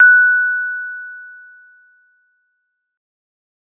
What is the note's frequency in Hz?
1480 Hz